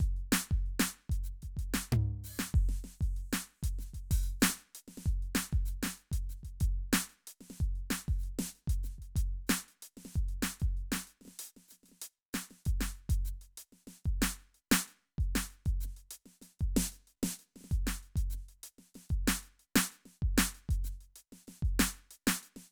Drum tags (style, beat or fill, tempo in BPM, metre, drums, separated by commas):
funk, beat, 95 BPM, 4/4, crash, closed hi-hat, open hi-hat, hi-hat pedal, snare, floor tom, kick